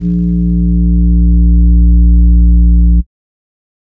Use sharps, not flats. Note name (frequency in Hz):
A#1 (58.27 Hz)